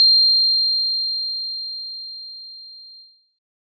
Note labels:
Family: mallet percussion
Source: acoustic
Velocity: 100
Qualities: bright

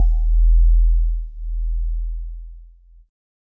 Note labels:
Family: keyboard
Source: electronic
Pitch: E1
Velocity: 25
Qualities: multiphonic

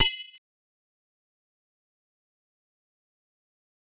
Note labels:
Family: mallet percussion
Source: synthesizer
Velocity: 50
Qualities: fast decay, multiphonic, percussive

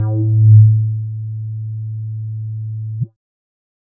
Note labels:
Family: bass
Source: synthesizer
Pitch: A2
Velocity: 25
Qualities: dark, distorted

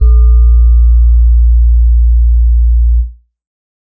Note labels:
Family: keyboard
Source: electronic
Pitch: A#1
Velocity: 50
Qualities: dark

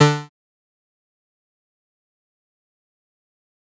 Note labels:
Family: bass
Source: synthesizer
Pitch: D3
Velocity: 25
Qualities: bright, distorted, fast decay, percussive

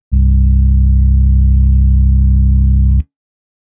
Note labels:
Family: organ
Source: electronic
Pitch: C1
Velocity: 25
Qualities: dark

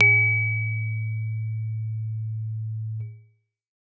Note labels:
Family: keyboard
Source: acoustic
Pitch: A2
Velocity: 50

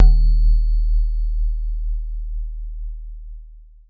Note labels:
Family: mallet percussion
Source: acoustic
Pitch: D#1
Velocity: 100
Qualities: long release

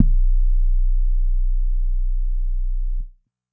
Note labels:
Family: bass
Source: synthesizer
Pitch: B0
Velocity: 25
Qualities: dark, distorted

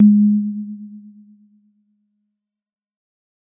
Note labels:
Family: mallet percussion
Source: acoustic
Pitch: G#3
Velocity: 100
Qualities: dark, fast decay

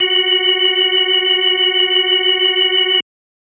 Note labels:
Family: organ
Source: electronic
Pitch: F#4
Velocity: 75

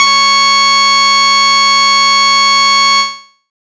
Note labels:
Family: bass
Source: synthesizer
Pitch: C#6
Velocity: 127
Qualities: bright, distorted

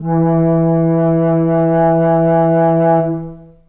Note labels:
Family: flute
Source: acoustic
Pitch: E3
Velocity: 100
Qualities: long release, reverb

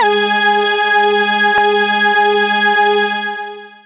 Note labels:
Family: synthesizer lead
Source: synthesizer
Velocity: 50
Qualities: bright, long release

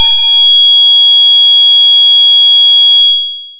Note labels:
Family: bass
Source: synthesizer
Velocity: 127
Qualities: bright, distorted, long release

